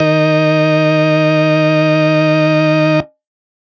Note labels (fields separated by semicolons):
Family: organ; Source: electronic; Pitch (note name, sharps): D#3; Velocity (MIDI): 50; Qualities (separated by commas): distorted